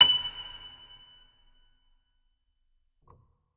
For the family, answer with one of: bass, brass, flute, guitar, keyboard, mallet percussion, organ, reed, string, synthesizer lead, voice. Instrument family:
organ